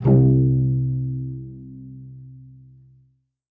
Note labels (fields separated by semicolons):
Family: string; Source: acoustic; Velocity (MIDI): 100; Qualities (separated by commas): dark, reverb